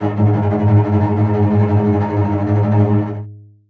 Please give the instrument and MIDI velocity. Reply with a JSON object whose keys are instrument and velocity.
{"instrument": "acoustic string instrument", "velocity": 100}